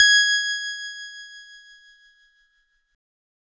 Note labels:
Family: keyboard; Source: electronic; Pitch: G#6; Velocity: 25; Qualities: bright, distorted

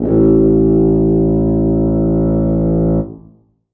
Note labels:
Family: brass; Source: acoustic; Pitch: A1; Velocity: 127; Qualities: dark, reverb

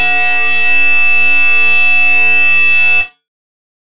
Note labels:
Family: bass; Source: synthesizer; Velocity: 75; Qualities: bright, distorted

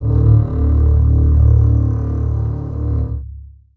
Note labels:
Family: string; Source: acoustic; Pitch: D1; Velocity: 25; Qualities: long release, reverb

